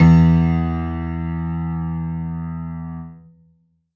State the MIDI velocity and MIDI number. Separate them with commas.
127, 40